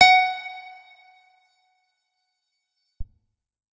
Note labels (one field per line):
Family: guitar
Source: electronic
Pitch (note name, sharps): F#5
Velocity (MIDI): 75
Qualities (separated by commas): bright, percussive, reverb